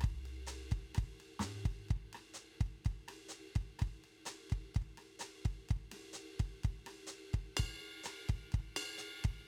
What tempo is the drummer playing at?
127 BPM